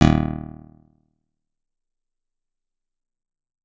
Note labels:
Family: guitar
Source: acoustic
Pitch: D#1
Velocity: 127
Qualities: fast decay, percussive

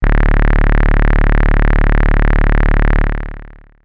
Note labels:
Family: bass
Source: synthesizer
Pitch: D1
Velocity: 127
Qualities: bright, distorted, long release

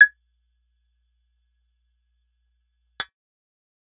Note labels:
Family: bass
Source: synthesizer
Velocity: 127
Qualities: percussive

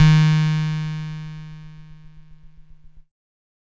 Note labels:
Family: keyboard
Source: electronic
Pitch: D#3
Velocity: 127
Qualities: bright, distorted

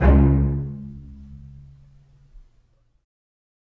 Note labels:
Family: string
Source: acoustic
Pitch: C#2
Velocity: 50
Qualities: reverb

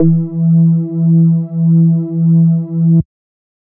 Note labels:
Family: bass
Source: synthesizer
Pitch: E3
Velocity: 50

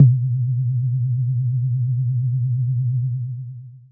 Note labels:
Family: bass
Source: synthesizer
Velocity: 127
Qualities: dark, long release

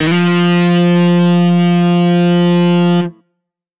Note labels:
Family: guitar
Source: electronic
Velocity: 127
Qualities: bright, distorted

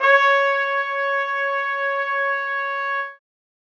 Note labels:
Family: brass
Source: acoustic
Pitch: C#5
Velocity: 75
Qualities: reverb

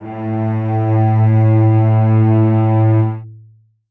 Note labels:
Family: string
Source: acoustic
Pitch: A2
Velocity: 50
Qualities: long release, reverb

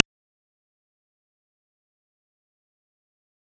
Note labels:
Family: bass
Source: synthesizer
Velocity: 25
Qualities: fast decay, percussive

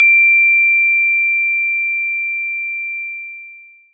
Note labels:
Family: mallet percussion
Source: acoustic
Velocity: 50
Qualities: bright, distorted, long release

